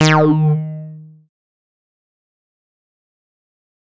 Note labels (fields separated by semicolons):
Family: bass; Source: synthesizer; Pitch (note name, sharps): D#3; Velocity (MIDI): 127; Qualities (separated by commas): distorted, fast decay